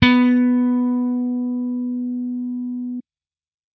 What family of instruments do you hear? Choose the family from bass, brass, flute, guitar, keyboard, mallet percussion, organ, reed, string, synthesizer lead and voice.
bass